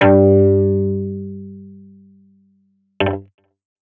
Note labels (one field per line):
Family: guitar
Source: electronic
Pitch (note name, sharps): G2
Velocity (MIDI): 50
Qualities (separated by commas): distorted